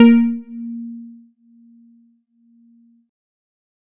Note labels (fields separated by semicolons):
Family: keyboard; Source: electronic; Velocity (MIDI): 75